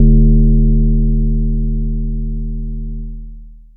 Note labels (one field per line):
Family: mallet percussion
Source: acoustic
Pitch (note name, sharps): D#1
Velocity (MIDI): 50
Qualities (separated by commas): distorted, long release